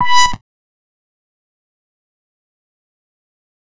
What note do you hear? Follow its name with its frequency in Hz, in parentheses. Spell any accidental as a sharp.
B5 (987.8 Hz)